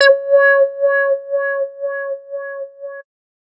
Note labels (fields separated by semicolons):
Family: bass; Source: synthesizer; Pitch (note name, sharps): C#5; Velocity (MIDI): 75; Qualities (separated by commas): distorted